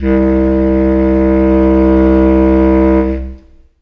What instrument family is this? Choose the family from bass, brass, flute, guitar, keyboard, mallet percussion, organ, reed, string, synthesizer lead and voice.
reed